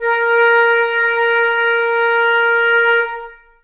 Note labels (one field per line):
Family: flute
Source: acoustic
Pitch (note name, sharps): A#4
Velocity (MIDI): 100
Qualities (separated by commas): reverb